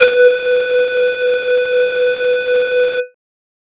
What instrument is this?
synthesizer flute